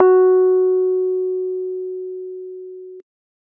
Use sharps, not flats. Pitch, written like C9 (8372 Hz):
F#4 (370 Hz)